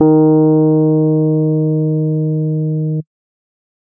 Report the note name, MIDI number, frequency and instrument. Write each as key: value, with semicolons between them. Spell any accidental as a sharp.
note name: D#3; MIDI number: 51; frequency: 155.6 Hz; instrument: electronic keyboard